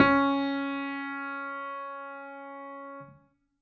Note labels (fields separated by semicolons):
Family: keyboard; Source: acoustic; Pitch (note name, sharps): C#4; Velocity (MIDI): 75